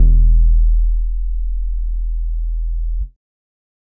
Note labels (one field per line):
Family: bass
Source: synthesizer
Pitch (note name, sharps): E1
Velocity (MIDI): 25